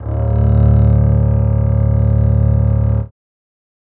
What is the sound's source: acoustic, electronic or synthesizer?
acoustic